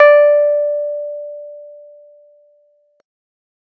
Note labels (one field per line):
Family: keyboard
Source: electronic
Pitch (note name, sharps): D5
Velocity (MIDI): 127